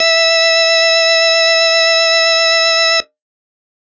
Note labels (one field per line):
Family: organ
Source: electronic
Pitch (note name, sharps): E5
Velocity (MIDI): 127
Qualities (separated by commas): bright